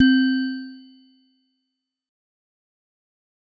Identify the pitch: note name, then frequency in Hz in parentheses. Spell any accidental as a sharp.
C4 (261.6 Hz)